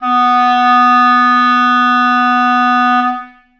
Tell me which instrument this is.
acoustic reed instrument